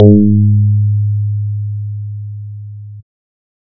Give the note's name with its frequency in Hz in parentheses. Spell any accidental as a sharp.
G#2 (103.8 Hz)